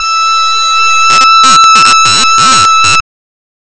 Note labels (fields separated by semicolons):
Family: reed; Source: synthesizer; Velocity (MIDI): 100; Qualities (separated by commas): distorted, non-linear envelope